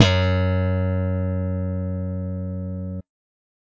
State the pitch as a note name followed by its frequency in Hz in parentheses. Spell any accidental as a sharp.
F#2 (92.5 Hz)